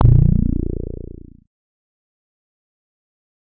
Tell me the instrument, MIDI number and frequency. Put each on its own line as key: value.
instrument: synthesizer bass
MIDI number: 22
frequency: 29.14 Hz